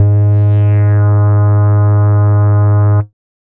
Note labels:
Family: bass; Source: synthesizer; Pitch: G#2; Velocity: 127; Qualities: distorted

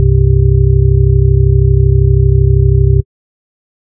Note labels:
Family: organ; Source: electronic; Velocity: 127; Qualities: dark

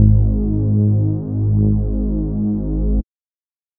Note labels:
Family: bass; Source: synthesizer; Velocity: 100; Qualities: dark

